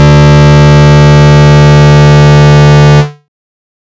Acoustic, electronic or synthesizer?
synthesizer